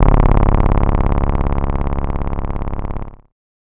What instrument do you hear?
synthesizer bass